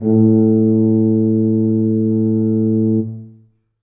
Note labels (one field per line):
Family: brass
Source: acoustic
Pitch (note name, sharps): A2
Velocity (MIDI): 75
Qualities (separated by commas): dark, reverb